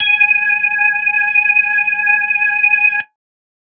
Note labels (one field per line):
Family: organ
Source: electronic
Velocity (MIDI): 50